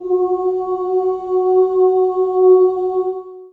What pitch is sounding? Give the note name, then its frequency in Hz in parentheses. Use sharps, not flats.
F#4 (370 Hz)